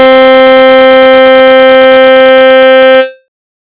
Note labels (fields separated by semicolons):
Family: bass; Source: synthesizer; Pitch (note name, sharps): C4; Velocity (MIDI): 25; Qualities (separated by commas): bright, distorted